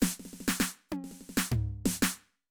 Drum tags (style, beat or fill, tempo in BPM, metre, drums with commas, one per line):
funk
fill
95 BPM
4/4
hi-hat pedal, snare, high tom, floor tom